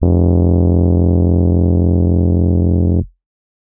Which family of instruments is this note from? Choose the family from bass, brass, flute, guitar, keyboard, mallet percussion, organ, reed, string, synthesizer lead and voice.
keyboard